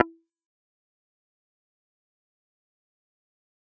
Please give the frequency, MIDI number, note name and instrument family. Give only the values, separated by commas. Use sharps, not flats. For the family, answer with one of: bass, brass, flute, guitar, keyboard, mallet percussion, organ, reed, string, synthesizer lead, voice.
329.6 Hz, 64, E4, bass